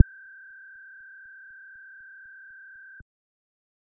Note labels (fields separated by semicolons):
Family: bass; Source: synthesizer; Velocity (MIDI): 50; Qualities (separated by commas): dark, percussive